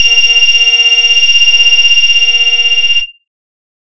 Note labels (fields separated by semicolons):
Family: bass; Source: synthesizer; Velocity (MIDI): 100; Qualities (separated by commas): bright, distorted